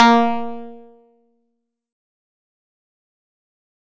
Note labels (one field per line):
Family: guitar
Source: acoustic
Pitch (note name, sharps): A#3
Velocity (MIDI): 75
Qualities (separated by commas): distorted, fast decay